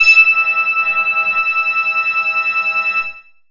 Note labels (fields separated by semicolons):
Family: bass; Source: synthesizer; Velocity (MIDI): 100